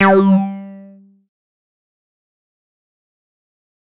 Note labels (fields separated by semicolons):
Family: bass; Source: synthesizer; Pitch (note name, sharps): G3; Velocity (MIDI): 100; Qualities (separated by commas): distorted, fast decay